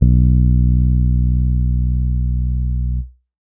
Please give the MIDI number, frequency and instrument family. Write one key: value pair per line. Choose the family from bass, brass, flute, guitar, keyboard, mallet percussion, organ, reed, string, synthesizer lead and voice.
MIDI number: 35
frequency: 61.74 Hz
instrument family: keyboard